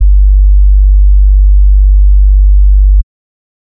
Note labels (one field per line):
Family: bass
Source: synthesizer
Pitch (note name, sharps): G1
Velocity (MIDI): 75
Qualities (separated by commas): dark